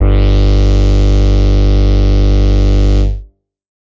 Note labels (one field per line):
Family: bass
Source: synthesizer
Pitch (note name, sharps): G1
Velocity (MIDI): 25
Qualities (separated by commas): distorted